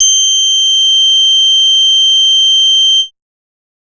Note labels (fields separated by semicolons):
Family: bass; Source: synthesizer; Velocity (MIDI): 50; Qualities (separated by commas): multiphonic